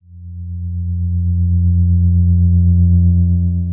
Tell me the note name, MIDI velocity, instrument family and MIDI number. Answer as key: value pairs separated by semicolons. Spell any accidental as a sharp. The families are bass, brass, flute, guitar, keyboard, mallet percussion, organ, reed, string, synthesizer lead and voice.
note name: F2; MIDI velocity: 50; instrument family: guitar; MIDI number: 41